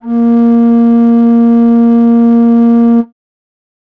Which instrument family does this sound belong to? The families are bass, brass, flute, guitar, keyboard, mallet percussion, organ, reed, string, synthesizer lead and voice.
flute